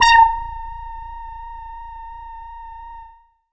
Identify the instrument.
synthesizer bass